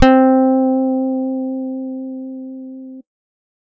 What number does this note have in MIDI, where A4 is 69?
60